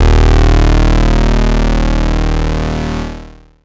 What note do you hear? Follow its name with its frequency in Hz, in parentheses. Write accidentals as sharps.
D#1 (38.89 Hz)